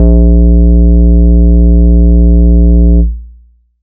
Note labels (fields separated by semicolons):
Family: bass; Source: synthesizer; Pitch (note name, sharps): A#1; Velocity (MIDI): 25; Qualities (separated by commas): long release